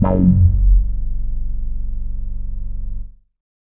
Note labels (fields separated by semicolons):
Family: bass; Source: synthesizer; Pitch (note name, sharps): F#0; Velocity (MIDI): 50; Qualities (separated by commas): distorted, non-linear envelope